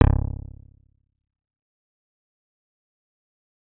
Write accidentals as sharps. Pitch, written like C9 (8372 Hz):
C#1 (34.65 Hz)